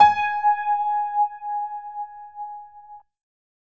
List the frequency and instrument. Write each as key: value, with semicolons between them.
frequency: 830.6 Hz; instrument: electronic keyboard